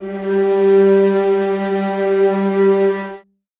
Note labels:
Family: string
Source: acoustic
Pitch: G3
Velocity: 25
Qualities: reverb

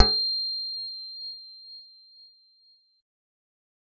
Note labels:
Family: bass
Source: synthesizer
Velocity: 75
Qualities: bright, reverb

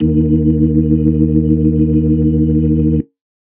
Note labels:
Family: organ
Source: electronic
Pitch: D#2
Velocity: 75

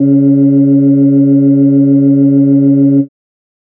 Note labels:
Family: organ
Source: electronic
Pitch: C#3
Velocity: 100

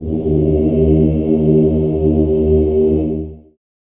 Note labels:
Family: voice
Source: acoustic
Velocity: 50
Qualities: dark, long release, reverb

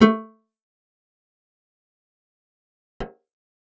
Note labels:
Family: guitar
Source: acoustic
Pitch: A3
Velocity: 25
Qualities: fast decay, percussive, reverb

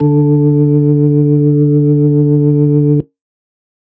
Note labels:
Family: organ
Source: electronic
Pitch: D3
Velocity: 100

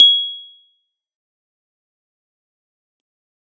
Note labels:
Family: keyboard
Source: electronic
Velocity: 75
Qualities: bright, fast decay, percussive

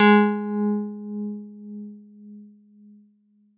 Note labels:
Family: keyboard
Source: electronic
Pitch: G#3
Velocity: 127

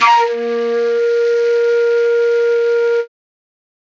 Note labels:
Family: flute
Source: acoustic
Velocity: 25

